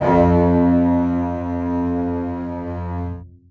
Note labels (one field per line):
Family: string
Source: acoustic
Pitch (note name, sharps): F2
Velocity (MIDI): 127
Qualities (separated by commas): reverb